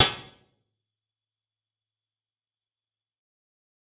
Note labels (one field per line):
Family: guitar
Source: electronic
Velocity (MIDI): 25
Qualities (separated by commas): percussive, reverb